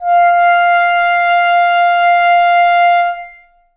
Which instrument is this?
acoustic reed instrument